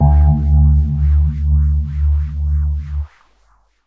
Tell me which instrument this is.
electronic keyboard